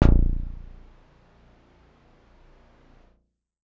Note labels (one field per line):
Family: keyboard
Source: electronic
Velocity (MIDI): 127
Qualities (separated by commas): dark, reverb